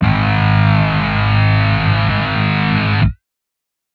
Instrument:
electronic guitar